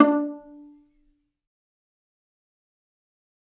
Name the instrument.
acoustic string instrument